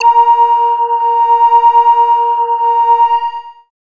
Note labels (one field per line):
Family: bass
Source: synthesizer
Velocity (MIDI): 50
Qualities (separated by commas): distorted, long release, multiphonic